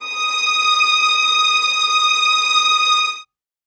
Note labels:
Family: string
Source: acoustic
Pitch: D#6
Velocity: 127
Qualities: reverb

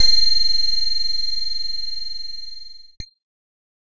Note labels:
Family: keyboard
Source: electronic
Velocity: 127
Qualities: bright, distorted

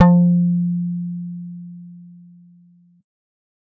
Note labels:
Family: bass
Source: synthesizer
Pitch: F3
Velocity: 50

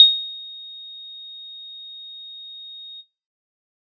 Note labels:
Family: bass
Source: synthesizer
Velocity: 127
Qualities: bright

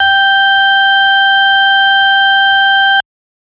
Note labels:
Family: organ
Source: electronic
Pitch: G5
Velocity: 75

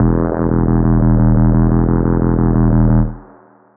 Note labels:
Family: bass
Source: synthesizer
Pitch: E1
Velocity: 127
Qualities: long release, reverb

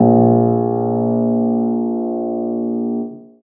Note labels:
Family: keyboard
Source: acoustic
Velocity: 25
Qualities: reverb

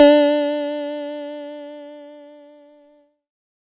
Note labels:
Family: keyboard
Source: electronic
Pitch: D4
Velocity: 75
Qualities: bright

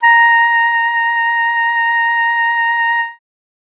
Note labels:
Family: reed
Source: acoustic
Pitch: A#5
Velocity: 50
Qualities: bright

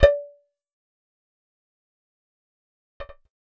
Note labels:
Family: bass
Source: synthesizer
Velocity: 25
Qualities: fast decay, percussive

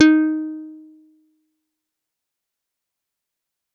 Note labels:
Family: bass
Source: synthesizer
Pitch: D#4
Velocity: 127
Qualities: fast decay

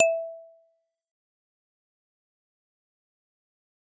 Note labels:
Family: mallet percussion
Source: acoustic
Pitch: E5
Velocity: 75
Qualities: fast decay, percussive

